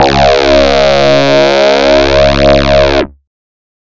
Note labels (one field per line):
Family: bass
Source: synthesizer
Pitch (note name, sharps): C#2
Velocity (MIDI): 127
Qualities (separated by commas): bright, distorted